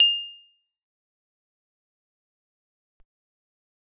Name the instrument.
acoustic guitar